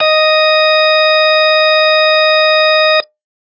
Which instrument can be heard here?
electronic organ